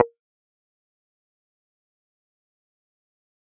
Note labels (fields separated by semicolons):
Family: bass; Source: synthesizer; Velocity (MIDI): 25; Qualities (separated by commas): fast decay, percussive